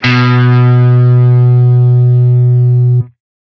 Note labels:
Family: guitar; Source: electronic; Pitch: B2; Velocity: 75; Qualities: bright, distorted

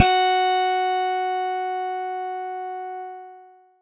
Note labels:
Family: keyboard; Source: electronic; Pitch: F#4; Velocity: 25; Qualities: bright

